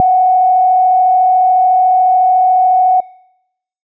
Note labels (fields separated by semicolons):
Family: bass; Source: synthesizer; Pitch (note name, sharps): F#5; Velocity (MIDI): 100